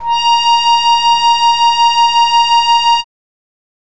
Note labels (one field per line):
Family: keyboard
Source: acoustic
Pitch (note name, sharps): A#5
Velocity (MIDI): 25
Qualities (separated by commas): bright